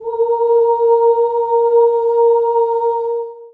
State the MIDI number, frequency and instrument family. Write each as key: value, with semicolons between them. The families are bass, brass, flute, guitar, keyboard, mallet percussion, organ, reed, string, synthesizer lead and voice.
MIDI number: 70; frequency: 466.2 Hz; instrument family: voice